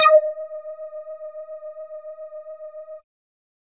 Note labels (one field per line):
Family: bass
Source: synthesizer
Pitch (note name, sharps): D#5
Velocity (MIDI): 100